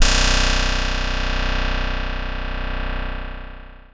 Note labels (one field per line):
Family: guitar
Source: synthesizer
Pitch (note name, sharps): B0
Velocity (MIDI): 25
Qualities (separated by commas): bright, long release